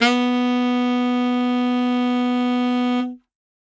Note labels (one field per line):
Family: reed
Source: acoustic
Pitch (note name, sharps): B3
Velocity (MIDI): 50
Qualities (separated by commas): bright